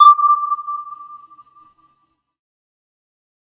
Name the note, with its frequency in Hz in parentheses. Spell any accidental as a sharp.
D6 (1175 Hz)